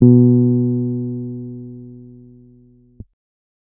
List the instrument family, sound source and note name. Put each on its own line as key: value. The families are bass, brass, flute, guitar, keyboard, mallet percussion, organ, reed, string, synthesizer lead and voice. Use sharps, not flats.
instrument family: keyboard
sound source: electronic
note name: B2